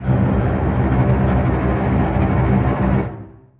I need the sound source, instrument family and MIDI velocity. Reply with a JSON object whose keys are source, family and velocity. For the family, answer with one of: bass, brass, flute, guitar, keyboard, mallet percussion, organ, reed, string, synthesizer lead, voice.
{"source": "acoustic", "family": "string", "velocity": 127}